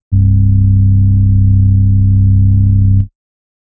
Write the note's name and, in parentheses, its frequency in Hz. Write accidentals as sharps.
C1 (32.7 Hz)